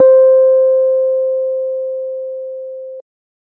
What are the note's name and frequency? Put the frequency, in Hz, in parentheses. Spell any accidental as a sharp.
C5 (523.3 Hz)